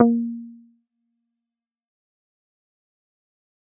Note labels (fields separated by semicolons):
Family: bass; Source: synthesizer; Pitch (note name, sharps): A#3; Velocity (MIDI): 25; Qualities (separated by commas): fast decay, percussive